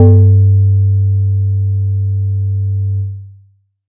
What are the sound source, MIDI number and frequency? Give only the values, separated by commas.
acoustic, 43, 98 Hz